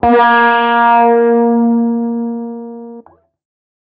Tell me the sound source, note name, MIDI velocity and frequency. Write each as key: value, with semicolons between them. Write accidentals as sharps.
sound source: electronic; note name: A#3; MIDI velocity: 127; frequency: 233.1 Hz